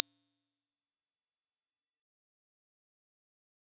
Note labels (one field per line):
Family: mallet percussion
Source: acoustic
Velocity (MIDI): 100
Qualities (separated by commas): fast decay